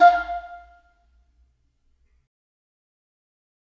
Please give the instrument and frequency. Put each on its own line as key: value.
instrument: acoustic reed instrument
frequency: 698.5 Hz